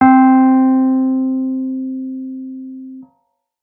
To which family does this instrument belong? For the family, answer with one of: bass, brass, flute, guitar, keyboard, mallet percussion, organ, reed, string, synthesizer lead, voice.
keyboard